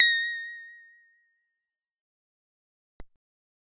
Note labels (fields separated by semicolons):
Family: bass; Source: synthesizer; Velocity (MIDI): 100; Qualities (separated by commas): fast decay